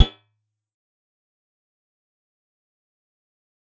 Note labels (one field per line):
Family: guitar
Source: acoustic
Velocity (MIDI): 127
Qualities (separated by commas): fast decay, percussive